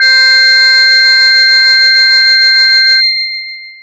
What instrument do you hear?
electronic mallet percussion instrument